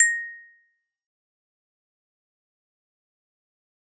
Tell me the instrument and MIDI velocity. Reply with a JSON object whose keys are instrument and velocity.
{"instrument": "acoustic mallet percussion instrument", "velocity": 50}